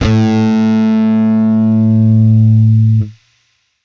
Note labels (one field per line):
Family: bass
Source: electronic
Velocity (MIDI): 75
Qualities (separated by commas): bright, distorted